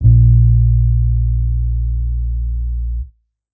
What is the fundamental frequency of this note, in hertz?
58.27 Hz